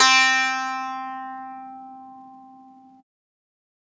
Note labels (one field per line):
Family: guitar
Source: acoustic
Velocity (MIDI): 50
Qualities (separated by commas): bright, multiphonic, reverb